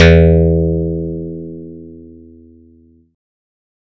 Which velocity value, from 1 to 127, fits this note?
100